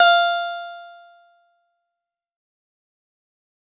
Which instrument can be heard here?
synthesizer guitar